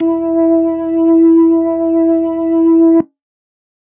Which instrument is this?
electronic organ